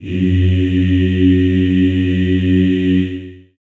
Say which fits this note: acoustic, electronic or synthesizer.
acoustic